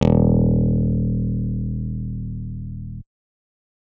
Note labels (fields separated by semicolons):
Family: keyboard; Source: electronic; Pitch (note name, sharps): D#1; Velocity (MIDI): 127; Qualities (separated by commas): distorted